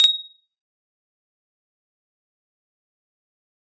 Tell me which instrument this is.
electronic guitar